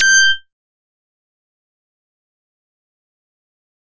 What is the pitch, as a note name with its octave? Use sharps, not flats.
G6